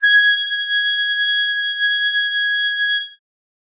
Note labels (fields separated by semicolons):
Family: reed; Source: acoustic; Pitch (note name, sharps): G#6; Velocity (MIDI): 127